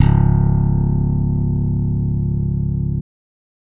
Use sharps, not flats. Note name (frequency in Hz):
C#1 (34.65 Hz)